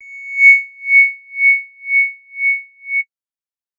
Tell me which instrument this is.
synthesizer bass